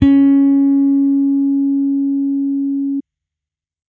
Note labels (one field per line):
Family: bass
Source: electronic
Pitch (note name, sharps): C#4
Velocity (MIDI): 50